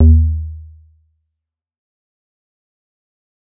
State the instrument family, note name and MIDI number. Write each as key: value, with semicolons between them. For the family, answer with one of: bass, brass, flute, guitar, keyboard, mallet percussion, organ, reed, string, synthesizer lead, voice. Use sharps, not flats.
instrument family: bass; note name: D#2; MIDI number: 39